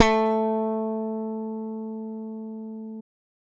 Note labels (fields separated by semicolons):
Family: bass; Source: electronic; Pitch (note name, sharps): A3; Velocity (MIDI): 100